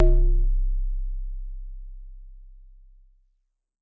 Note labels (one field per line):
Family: mallet percussion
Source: acoustic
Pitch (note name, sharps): C1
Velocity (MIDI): 127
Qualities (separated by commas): dark, reverb